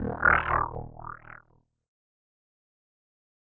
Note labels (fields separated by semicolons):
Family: keyboard; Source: electronic; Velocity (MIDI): 100; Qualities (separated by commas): distorted, fast decay, non-linear envelope